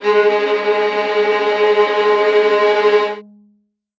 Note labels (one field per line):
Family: string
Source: acoustic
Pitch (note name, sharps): G#3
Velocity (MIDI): 100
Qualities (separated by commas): non-linear envelope, reverb